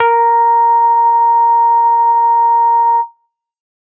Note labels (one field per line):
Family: bass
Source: synthesizer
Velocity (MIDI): 50